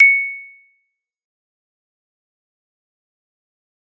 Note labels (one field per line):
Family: mallet percussion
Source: acoustic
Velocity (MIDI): 100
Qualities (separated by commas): fast decay, percussive